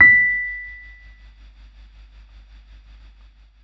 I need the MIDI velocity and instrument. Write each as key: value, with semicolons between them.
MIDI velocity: 25; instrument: electronic keyboard